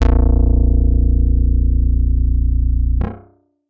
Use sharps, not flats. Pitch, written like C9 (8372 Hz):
A#0 (29.14 Hz)